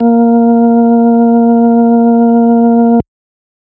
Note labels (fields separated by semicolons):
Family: organ; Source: electronic; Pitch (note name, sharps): A#3; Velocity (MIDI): 50